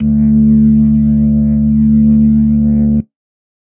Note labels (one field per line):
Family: organ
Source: electronic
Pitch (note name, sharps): D2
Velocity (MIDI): 127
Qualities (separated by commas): distorted